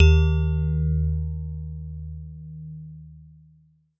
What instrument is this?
acoustic mallet percussion instrument